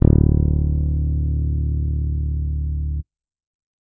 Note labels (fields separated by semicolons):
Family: bass; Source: electronic; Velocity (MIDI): 100